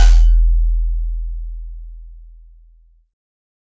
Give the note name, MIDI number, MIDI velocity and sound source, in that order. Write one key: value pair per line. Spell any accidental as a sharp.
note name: E1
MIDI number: 28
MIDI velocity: 75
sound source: synthesizer